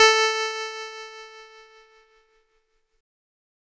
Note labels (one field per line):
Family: keyboard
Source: electronic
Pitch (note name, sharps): A4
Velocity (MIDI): 100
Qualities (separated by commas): bright, distorted